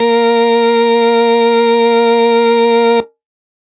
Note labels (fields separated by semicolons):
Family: organ; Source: electronic; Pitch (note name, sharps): A#3; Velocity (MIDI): 25; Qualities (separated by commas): distorted